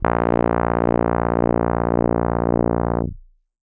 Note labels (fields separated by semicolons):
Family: keyboard; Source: electronic; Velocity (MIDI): 75; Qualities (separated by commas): distorted